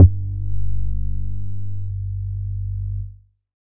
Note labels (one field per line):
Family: bass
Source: synthesizer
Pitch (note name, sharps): G1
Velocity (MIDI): 25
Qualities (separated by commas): distorted